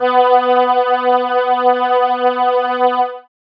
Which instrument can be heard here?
synthesizer keyboard